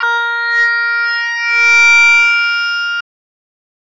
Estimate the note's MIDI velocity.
50